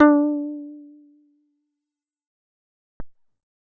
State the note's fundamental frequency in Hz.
293.7 Hz